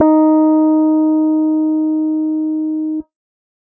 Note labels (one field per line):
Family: keyboard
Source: electronic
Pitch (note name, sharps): D#4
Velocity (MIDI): 100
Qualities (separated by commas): dark